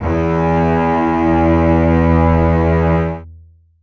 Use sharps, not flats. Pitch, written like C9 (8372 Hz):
E2 (82.41 Hz)